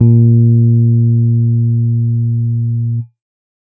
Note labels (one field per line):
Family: keyboard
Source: electronic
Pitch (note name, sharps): A#2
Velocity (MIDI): 25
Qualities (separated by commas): dark, distorted